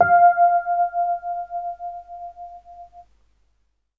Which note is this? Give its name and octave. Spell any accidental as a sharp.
F5